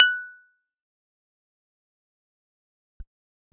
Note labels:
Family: keyboard; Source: electronic; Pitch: F#6; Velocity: 127; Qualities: fast decay

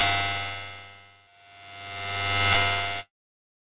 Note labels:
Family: guitar; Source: electronic; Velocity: 127; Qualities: bright, distorted

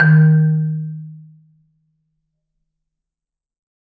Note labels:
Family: mallet percussion; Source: acoustic; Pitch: D#3; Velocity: 100; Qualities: reverb

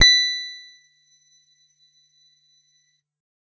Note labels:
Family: guitar; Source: electronic; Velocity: 100; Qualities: bright, percussive

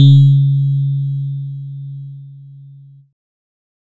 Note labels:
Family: keyboard; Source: electronic; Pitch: C#3; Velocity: 75; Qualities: distorted

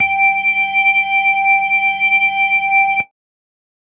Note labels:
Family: keyboard; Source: electronic; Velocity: 25

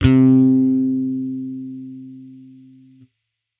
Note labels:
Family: bass; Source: electronic; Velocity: 75; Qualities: distorted

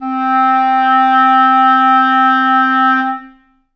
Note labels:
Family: reed; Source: acoustic; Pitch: C4; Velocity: 100; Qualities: reverb

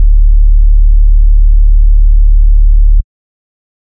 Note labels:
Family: bass; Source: synthesizer; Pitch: D1; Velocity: 127; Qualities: dark

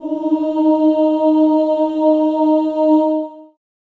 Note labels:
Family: voice; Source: acoustic; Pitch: D#4; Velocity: 100; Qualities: long release, reverb

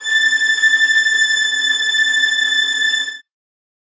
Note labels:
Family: string; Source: acoustic; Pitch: A6; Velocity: 127; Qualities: non-linear envelope, reverb

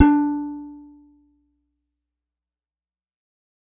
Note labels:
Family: guitar; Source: acoustic; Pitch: D4; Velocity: 100; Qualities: fast decay

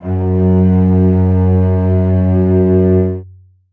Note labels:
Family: string; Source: acoustic; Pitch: F#2; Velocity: 75; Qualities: long release, reverb

